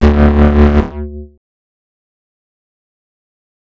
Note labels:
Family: bass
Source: synthesizer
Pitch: D2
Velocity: 127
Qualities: distorted, fast decay, multiphonic

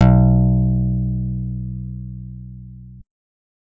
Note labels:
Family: guitar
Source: acoustic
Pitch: B1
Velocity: 127

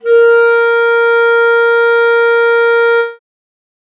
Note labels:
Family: reed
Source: acoustic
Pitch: A#4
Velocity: 127

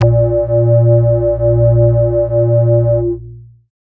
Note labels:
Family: bass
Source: synthesizer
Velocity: 100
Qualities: distorted, long release, multiphonic

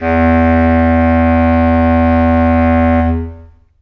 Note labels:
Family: reed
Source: acoustic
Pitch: E2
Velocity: 50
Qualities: long release, reverb

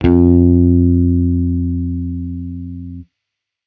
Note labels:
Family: bass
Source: electronic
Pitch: F2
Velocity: 25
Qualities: distorted

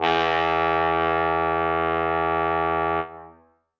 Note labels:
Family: brass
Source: acoustic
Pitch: E2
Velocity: 75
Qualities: reverb

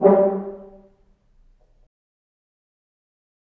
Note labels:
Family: brass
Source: acoustic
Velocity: 25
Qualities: dark, fast decay, percussive, reverb

